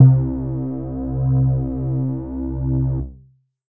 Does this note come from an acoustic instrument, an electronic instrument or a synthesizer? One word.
electronic